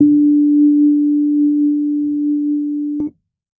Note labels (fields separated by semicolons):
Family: keyboard; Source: electronic; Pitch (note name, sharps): D4; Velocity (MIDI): 25; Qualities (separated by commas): dark